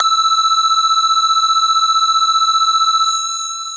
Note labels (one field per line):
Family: bass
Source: synthesizer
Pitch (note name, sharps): E6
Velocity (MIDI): 100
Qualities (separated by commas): bright, distorted, long release